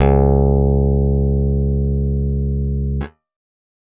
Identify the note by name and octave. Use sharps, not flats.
C#2